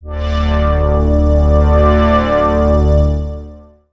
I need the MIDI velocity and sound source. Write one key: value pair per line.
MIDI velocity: 75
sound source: synthesizer